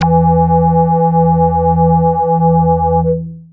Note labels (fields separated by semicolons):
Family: bass; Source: synthesizer; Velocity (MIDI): 100; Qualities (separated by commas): distorted, long release, multiphonic